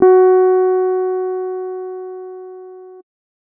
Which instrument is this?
electronic keyboard